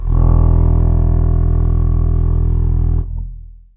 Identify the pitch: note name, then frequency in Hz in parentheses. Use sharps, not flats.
E1 (41.2 Hz)